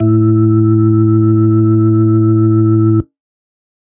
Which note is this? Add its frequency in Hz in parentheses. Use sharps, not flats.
A2 (110 Hz)